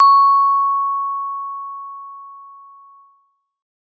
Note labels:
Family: mallet percussion; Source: acoustic; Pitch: C#6; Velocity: 100

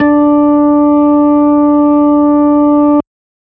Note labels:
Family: organ; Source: electronic; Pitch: D4; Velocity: 100

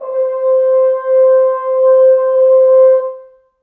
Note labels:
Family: brass; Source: acoustic; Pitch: C5; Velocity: 50; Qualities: reverb

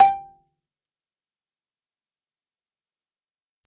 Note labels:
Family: mallet percussion; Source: acoustic; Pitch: G5; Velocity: 25; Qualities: distorted, fast decay, percussive, reverb

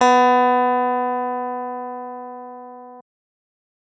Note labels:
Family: keyboard; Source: electronic; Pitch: B3; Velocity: 127; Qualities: distorted

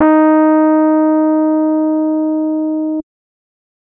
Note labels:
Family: keyboard; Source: electronic; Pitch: D#4; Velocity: 127; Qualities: dark

